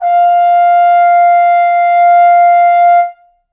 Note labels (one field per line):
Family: brass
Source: acoustic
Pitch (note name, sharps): F5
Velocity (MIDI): 75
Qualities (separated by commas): reverb